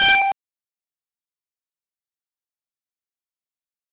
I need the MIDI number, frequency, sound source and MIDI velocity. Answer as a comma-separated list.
79, 784 Hz, synthesizer, 75